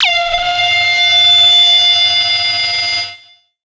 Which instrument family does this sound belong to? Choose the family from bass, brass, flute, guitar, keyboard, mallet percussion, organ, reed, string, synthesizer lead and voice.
synthesizer lead